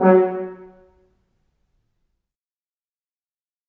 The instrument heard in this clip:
acoustic brass instrument